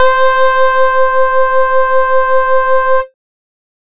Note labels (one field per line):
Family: bass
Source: synthesizer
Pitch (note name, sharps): C5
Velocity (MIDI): 75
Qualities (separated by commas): distorted, multiphonic, tempo-synced